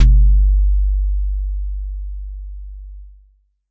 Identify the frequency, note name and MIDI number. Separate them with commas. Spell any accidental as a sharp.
49 Hz, G1, 31